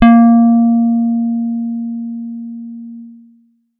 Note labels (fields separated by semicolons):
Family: guitar; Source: electronic; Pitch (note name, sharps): A#3; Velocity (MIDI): 25